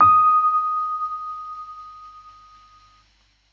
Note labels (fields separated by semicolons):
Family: keyboard; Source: electronic; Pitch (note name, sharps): D#6; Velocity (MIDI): 50